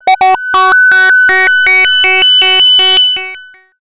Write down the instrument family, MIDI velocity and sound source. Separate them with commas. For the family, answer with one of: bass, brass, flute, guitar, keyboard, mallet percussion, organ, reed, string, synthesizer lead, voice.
bass, 50, synthesizer